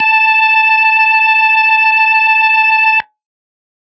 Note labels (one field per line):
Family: organ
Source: electronic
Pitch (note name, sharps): A5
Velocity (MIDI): 75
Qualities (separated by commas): distorted